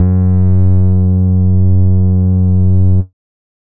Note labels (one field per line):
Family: bass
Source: synthesizer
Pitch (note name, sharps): F#2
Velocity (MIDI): 127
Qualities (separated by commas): distorted